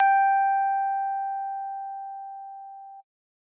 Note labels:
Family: keyboard; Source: acoustic; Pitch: G5; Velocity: 100

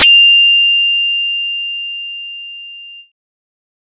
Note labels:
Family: bass; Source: synthesizer; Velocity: 75; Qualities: bright

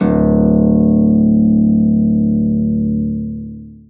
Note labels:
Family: string; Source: acoustic; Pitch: D1; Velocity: 25; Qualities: long release, reverb

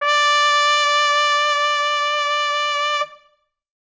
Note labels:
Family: brass; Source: acoustic; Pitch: D5; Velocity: 127; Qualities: bright

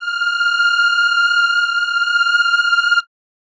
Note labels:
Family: reed; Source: acoustic; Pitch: F6; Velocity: 100

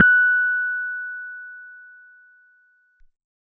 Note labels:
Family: keyboard; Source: electronic; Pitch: F#6; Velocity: 100

